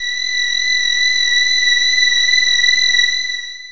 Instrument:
synthesizer voice